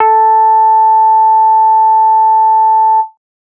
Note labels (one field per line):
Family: bass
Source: synthesizer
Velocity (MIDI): 25